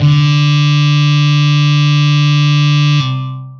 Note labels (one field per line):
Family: guitar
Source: electronic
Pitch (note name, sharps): D3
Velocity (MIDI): 25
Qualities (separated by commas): bright, distorted, long release